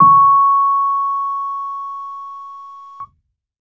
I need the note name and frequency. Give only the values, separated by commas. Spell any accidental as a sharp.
C#6, 1109 Hz